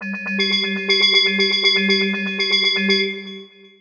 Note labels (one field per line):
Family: mallet percussion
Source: synthesizer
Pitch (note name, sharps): G3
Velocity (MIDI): 25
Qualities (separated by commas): long release, multiphonic, tempo-synced